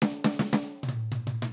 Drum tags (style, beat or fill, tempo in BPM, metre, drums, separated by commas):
punk, fill, 144 BPM, 4/4, snare, high tom